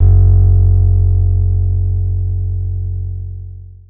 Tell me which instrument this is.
acoustic guitar